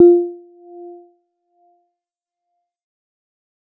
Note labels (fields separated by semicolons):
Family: mallet percussion; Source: electronic; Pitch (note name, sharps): F4; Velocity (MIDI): 50; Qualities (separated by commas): fast decay, percussive